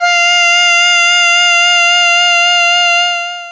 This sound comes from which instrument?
synthesizer voice